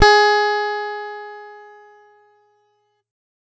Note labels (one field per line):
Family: guitar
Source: electronic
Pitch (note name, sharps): G#4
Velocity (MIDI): 75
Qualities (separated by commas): bright